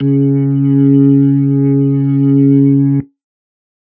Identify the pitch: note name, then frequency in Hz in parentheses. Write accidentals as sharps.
C#3 (138.6 Hz)